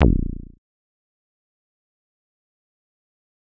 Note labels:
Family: bass; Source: synthesizer; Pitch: A#0; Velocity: 75; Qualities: fast decay, percussive

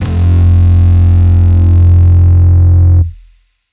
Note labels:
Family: bass; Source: electronic; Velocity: 127; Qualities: bright, distorted

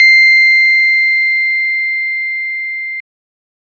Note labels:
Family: organ; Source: electronic; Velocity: 127; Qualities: bright

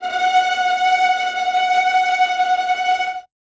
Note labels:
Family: string; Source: acoustic; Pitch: F#5; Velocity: 25; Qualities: bright, non-linear envelope, reverb

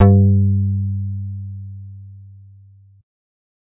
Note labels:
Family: bass; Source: synthesizer; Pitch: G2; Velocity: 50

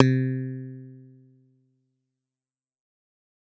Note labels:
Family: bass; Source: synthesizer; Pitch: C3; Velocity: 127; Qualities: fast decay

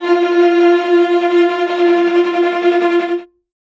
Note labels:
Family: string; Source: acoustic; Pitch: F4; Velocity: 127; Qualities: bright, non-linear envelope, reverb

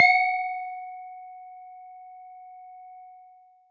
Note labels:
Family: mallet percussion; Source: acoustic; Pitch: F#5; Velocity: 127

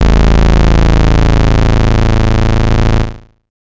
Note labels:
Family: bass; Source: synthesizer; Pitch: A0; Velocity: 100; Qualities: bright, distorted

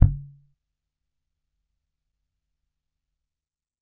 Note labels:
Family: bass; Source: electronic; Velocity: 25; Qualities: percussive

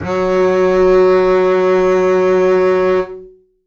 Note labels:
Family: string; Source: acoustic; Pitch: F#3; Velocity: 50; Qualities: reverb

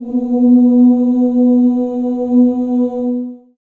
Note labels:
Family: voice; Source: acoustic; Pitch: B3; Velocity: 25; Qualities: dark, reverb

